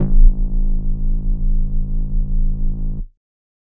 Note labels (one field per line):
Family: flute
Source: synthesizer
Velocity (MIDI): 75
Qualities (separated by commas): distorted